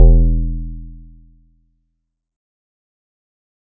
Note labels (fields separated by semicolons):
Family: keyboard; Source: electronic; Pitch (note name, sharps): E1; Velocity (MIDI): 50; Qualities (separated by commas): dark, fast decay